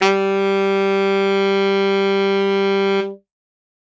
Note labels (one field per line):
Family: reed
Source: acoustic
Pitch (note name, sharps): G3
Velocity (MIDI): 100